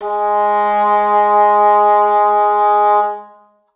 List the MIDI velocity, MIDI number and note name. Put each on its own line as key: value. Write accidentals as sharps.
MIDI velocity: 50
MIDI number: 56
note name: G#3